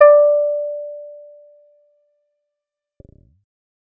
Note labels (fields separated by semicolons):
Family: bass; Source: synthesizer; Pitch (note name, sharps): D5; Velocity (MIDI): 25; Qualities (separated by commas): fast decay